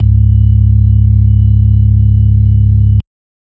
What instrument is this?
electronic organ